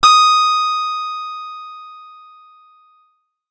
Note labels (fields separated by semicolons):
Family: guitar; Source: acoustic; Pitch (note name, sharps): D#6; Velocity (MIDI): 25; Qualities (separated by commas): bright, distorted